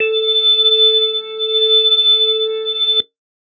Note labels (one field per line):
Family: organ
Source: electronic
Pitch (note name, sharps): A4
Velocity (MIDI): 100